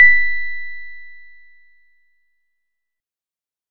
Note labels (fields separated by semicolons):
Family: keyboard; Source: electronic; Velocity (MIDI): 127